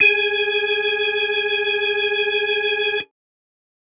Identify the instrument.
electronic organ